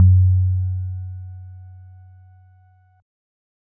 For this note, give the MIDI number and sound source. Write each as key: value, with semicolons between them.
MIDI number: 42; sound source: electronic